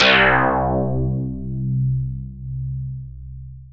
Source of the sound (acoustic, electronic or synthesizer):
synthesizer